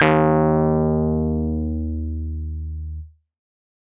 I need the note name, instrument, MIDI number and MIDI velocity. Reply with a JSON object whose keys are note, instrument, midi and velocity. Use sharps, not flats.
{"note": "D#2", "instrument": "electronic keyboard", "midi": 39, "velocity": 127}